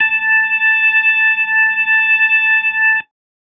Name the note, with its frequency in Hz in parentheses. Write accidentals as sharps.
A5 (880 Hz)